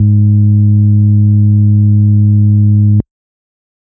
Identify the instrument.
electronic organ